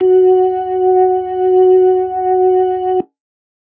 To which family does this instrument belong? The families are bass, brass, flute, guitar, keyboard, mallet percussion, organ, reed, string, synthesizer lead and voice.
organ